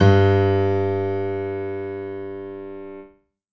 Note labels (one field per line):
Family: keyboard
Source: acoustic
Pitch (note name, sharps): G2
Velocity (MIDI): 127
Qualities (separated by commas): reverb